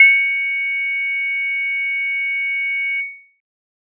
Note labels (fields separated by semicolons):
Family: keyboard; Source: electronic; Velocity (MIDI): 100